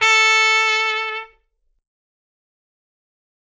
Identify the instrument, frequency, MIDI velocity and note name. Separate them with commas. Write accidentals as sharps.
acoustic brass instrument, 440 Hz, 75, A4